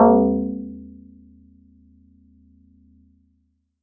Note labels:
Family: mallet percussion; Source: acoustic; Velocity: 75

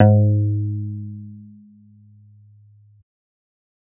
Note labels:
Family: bass; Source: synthesizer; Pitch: G#2; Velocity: 127

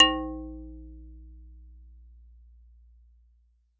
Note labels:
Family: mallet percussion; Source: acoustic; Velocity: 100

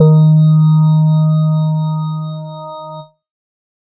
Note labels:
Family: organ; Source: electronic; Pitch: D#3; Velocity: 100; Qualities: dark

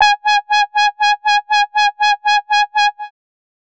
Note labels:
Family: bass; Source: synthesizer; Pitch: G#5; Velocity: 100; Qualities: bright, distorted, tempo-synced

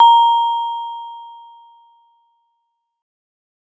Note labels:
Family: mallet percussion; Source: acoustic; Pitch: A#5; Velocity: 25

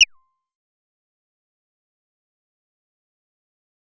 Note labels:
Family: bass; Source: synthesizer; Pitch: C6; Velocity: 127; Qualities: distorted, fast decay, percussive

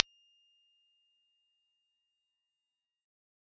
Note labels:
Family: bass; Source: synthesizer; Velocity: 50; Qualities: fast decay, percussive

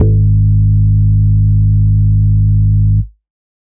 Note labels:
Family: organ; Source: electronic; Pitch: G#1; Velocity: 50

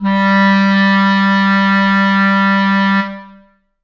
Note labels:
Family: reed; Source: acoustic; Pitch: G3; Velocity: 127; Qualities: reverb

